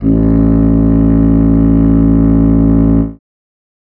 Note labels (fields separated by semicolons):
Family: reed; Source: acoustic; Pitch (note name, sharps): A1; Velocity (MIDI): 25